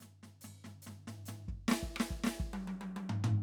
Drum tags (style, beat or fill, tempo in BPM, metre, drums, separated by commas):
half-time rock, fill, 140 BPM, 4/4, hi-hat pedal, snare, cross-stick, high tom, floor tom, kick